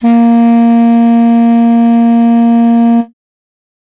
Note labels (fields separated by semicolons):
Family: reed; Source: acoustic; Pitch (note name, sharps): A#3; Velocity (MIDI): 100